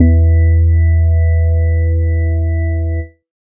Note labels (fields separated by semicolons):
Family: organ; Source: electronic; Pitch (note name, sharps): E2; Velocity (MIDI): 50; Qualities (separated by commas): dark